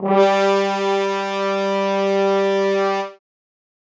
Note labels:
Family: brass; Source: acoustic; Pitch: G3; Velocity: 127; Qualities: reverb

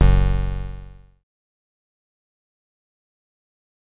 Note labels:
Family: bass; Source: synthesizer; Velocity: 100; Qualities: bright, distorted, fast decay

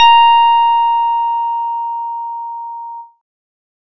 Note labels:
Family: bass; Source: synthesizer; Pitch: A#5; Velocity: 127

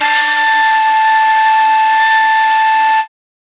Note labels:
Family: flute; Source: acoustic; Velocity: 127; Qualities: bright

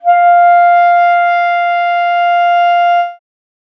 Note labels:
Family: reed; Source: acoustic; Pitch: F5; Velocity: 75

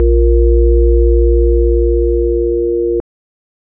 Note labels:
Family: organ; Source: electronic; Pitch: A#1; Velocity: 75

